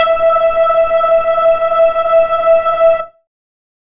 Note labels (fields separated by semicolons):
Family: bass; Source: synthesizer; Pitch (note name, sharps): E5; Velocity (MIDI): 100